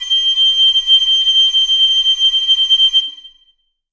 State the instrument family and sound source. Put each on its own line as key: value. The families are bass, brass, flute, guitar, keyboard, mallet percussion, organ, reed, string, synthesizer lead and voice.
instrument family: reed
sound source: acoustic